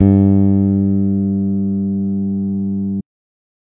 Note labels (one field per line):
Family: bass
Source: electronic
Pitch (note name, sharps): G2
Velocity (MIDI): 75